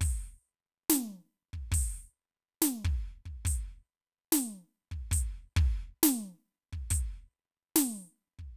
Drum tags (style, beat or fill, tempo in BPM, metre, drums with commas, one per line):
half-time rock
beat
140 BPM
4/4
closed hi-hat, open hi-hat, snare, kick